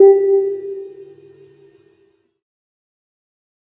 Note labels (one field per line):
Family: keyboard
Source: electronic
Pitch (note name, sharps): G4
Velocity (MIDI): 50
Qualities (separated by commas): dark, fast decay